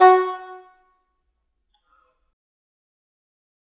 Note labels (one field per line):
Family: reed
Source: acoustic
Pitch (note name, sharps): F#4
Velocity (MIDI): 100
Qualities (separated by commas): fast decay, percussive, reverb